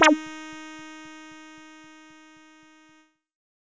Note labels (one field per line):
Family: bass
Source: synthesizer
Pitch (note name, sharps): D#4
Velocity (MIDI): 25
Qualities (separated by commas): distorted